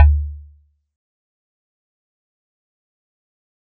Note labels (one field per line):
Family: mallet percussion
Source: acoustic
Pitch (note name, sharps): D2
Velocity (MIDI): 25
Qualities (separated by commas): fast decay, percussive